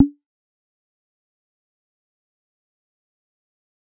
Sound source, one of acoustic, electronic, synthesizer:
synthesizer